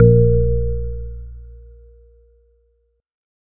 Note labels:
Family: organ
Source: electronic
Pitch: A#1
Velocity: 25

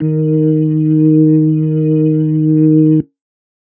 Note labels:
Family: organ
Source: electronic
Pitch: D#3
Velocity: 127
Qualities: dark

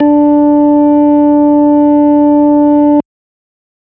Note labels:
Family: organ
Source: electronic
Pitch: D4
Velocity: 127

